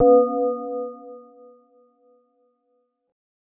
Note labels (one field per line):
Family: mallet percussion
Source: synthesizer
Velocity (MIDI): 75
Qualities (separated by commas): multiphonic